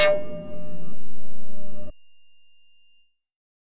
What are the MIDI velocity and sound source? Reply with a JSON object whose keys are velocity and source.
{"velocity": 75, "source": "synthesizer"}